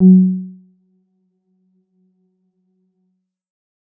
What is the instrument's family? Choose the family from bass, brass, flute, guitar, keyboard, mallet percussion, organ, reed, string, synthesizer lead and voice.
keyboard